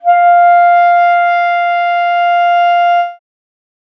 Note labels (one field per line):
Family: reed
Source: acoustic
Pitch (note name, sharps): F5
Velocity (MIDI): 25